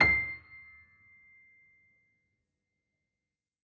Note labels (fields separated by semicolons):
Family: keyboard; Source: acoustic; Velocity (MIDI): 75; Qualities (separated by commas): fast decay, percussive